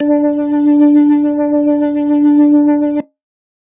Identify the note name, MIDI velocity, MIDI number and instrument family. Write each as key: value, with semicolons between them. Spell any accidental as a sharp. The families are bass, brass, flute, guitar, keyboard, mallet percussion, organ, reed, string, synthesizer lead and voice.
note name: D4; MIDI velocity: 25; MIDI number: 62; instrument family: organ